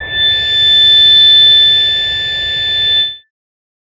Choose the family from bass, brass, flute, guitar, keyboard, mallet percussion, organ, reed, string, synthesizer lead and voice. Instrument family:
bass